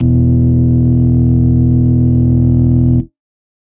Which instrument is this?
electronic organ